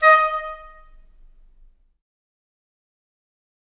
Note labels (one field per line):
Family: flute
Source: acoustic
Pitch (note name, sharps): D#5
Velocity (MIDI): 100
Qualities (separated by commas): fast decay, percussive, reverb